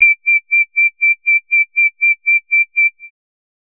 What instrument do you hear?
synthesizer bass